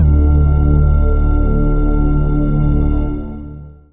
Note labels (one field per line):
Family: synthesizer lead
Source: synthesizer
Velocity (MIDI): 127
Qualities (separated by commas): long release